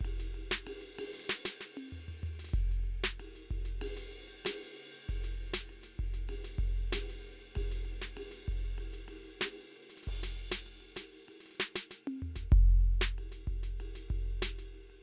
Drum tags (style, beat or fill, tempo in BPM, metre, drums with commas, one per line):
jazz fusion
beat
96 BPM
4/4
crash, ride, hi-hat pedal, snare, high tom, floor tom, kick